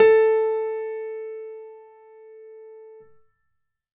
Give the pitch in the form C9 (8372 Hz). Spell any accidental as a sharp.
A4 (440 Hz)